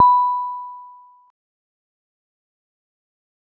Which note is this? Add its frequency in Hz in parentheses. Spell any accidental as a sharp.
B5 (987.8 Hz)